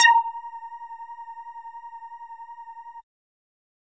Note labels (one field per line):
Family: bass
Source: synthesizer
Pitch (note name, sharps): A#5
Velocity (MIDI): 100